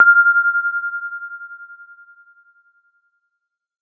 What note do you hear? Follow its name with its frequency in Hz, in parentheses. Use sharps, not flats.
F6 (1397 Hz)